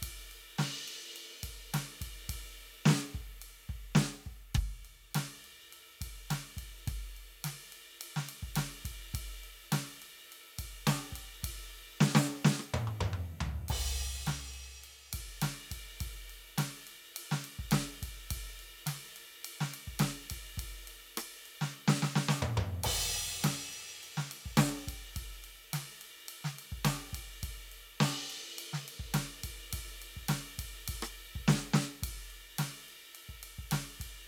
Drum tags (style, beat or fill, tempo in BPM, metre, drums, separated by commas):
rock, beat, 105 BPM, 4/4, crash, ride, snare, cross-stick, high tom, mid tom, floor tom, kick